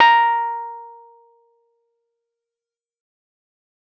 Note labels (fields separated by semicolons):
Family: keyboard; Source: electronic; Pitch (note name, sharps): A#5; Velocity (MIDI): 127; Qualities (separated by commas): fast decay